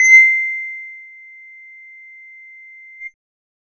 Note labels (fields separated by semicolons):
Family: bass; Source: synthesizer; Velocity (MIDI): 75